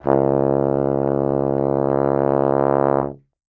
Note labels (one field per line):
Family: brass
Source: acoustic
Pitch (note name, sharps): C#2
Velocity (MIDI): 50